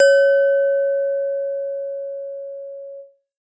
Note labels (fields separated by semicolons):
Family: mallet percussion; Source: acoustic; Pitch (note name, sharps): C#5; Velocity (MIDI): 127